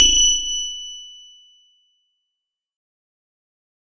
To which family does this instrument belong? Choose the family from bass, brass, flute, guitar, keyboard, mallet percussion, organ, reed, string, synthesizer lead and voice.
guitar